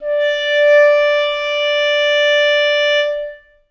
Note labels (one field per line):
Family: reed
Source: acoustic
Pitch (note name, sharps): D5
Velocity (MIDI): 75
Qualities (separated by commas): reverb